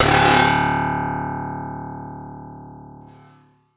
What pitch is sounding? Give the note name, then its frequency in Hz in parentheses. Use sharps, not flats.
D1 (36.71 Hz)